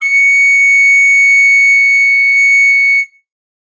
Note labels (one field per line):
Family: flute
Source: acoustic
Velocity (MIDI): 100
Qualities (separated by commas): bright